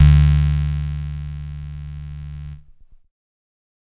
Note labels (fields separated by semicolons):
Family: keyboard; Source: electronic; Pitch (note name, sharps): D2; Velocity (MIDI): 127; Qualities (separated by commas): bright, distorted